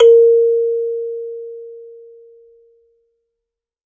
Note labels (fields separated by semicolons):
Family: mallet percussion; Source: acoustic; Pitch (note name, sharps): A#4; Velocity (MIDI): 50; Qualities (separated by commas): reverb